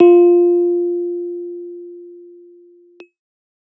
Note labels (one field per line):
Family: keyboard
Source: electronic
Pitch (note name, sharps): F4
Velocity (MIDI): 25